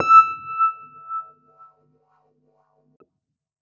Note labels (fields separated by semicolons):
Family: keyboard; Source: electronic; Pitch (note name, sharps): E6; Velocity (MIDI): 50